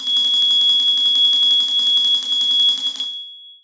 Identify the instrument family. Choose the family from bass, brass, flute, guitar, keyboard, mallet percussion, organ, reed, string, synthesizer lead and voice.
mallet percussion